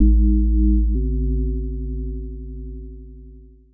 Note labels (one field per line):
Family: mallet percussion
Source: synthesizer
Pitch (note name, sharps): A1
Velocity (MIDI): 75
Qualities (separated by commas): long release, multiphonic